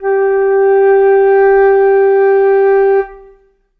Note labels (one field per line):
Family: flute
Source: acoustic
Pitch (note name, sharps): G4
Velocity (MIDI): 25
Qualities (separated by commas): reverb